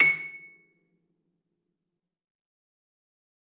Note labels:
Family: string; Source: acoustic; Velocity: 127; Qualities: fast decay, percussive, reverb

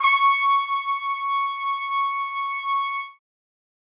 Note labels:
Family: brass; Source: acoustic; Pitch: C#6; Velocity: 75; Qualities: reverb

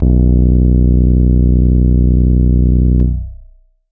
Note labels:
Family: keyboard; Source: electronic; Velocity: 127; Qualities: distorted, long release

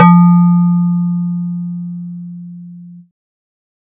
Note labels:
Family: bass; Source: synthesizer; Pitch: F3; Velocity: 50

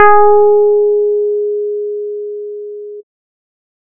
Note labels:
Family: bass; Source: synthesizer; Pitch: G#4; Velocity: 50

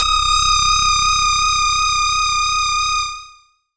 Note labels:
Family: bass; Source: synthesizer; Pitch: D#6; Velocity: 100; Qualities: tempo-synced

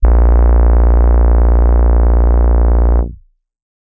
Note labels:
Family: keyboard; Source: electronic; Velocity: 100

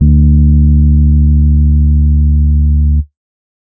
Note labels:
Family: keyboard; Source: electronic; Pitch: D2; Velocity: 50; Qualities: dark

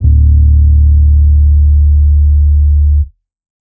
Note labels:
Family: bass; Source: electronic; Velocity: 100; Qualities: dark

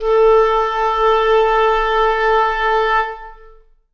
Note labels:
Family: reed; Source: acoustic; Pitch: A4; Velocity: 50; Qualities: long release, reverb

